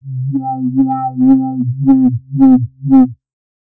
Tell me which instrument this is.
synthesizer bass